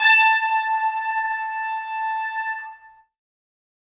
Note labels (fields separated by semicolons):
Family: brass; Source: acoustic; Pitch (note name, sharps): A5; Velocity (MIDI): 127; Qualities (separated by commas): bright, reverb